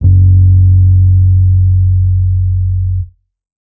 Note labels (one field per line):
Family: bass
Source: electronic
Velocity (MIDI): 127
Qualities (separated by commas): dark